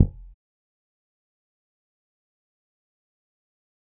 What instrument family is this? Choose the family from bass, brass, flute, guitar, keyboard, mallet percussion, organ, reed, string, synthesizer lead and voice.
bass